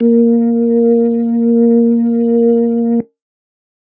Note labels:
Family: organ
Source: electronic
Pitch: A#3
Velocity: 100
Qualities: dark

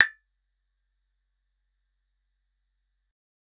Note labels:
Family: bass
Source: synthesizer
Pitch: A6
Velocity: 50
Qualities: percussive

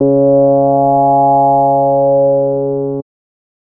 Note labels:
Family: bass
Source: synthesizer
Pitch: C#3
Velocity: 127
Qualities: distorted

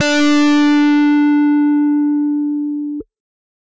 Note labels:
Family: guitar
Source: electronic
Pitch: D4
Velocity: 127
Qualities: bright, distorted

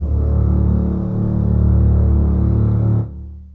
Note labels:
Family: string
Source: acoustic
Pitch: D1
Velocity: 25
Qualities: long release, reverb

